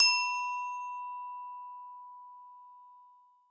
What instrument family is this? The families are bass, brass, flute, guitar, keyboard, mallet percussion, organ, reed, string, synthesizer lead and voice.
mallet percussion